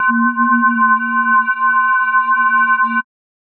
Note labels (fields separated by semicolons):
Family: mallet percussion; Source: electronic; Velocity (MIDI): 50; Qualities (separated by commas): multiphonic, non-linear envelope